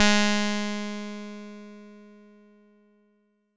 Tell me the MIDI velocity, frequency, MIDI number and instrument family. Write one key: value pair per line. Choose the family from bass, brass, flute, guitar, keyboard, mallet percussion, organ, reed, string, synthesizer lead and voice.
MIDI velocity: 50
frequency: 207.7 Hz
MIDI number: 56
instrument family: bass